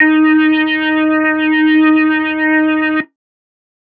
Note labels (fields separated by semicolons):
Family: organ; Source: electronic; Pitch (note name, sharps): D#4; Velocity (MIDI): 25